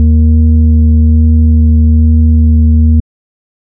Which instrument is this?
electronic organ